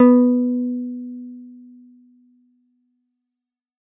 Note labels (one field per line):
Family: keyboard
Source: electronic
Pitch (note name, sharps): B3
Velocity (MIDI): 50